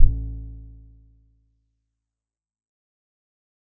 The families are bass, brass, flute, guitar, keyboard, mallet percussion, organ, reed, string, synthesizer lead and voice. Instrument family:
guitar